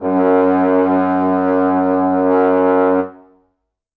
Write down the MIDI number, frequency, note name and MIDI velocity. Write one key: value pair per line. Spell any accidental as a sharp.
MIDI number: 42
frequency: 92.5 Hz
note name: F#2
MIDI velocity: 127